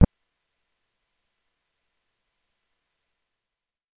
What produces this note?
electronic bass